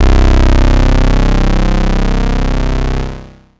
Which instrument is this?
synthesizer bass